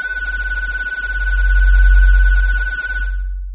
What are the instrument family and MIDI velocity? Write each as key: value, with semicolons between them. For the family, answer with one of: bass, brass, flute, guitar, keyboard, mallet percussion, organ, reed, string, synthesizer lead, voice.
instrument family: mallet percussion; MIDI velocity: 127